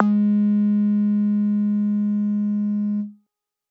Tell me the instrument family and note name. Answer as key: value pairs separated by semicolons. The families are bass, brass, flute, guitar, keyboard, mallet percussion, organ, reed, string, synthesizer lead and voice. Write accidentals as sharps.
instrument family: bass; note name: G#3